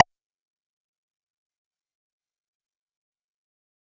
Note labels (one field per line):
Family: bass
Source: synthesizer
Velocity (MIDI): 75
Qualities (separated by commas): distorted, fast decay, percussive